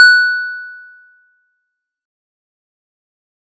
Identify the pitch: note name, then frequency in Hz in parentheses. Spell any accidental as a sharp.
F#6 (1480 Hz)